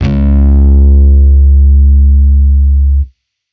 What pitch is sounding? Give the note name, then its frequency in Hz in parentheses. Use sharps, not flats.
C#2 (69.3 Hz)